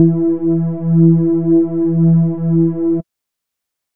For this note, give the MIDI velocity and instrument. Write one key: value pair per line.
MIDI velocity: 50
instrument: synthesizer bass